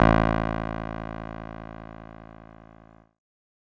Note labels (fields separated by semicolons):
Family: keyboard; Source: electronic; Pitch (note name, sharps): A1; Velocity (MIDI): 75; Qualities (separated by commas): distorted